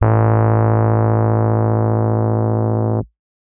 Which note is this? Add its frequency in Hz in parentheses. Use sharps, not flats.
A1 (55 Hz)